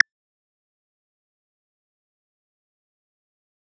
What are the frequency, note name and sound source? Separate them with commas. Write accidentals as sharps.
1760 Hz, A6, synthesizer